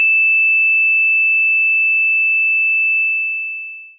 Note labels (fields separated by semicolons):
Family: synthesizer lead; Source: synthesizer; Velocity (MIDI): 100; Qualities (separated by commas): bright, long release